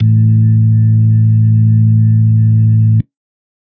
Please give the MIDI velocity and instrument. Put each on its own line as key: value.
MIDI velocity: 100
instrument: electronic organ